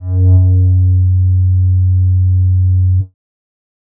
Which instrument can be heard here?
synthesizer bass